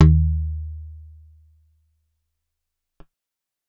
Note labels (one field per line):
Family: guitar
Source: acoustic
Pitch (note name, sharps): D#2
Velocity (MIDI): 75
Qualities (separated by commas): dark, fast decay